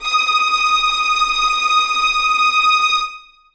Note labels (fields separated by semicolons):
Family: string; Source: acoustic; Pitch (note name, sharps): D#6; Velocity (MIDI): 127; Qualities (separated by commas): bright, non-linear envelope, reverb